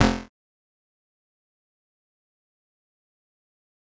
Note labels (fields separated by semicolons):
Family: bass; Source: synthesizer; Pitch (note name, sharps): F1; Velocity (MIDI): 25; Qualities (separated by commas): bright, distorted, fast decay, percussive